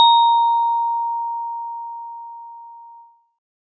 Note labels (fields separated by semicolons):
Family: mallet percussion; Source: acoustic; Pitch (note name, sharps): A#5; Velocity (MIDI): 100